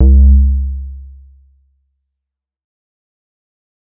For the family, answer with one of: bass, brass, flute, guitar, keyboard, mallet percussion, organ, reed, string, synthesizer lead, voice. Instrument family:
bass